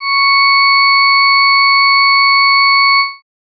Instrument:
electronic organ